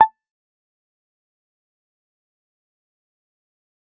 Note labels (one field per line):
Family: guitar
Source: electronic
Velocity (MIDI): 25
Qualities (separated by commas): fast decay, percussive